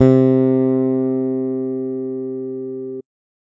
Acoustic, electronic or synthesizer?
electronic